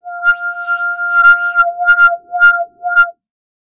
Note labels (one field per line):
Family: bass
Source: synthesizer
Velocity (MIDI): 50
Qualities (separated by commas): distorted, non-linear envelope